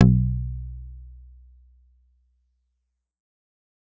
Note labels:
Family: guitar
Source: electronic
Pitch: B1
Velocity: 127

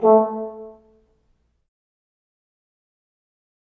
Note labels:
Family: brass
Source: acoustic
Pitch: A3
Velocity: 50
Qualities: dark, fast decay, reverb

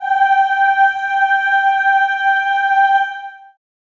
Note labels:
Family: voice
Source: acoustic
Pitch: G5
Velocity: 127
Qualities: long release, reverb

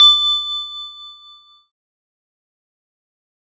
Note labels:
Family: keyboard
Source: electronic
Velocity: 100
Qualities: fast decay, reverb

